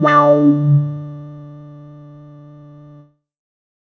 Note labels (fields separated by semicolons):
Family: bass; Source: synthesizer; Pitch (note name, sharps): D3; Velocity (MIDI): 25; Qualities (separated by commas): distorted, non-linear envelope